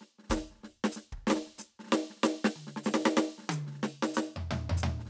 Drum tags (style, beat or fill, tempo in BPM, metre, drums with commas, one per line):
New Orleans funk
beat
93 BPM
4/4
hi-hat pedal, snare, high tom, floor tom, kick